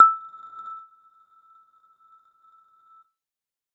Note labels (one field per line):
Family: mallet percussion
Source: electronic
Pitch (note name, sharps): E6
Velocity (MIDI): 50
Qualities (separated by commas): non-linear envelope, percussive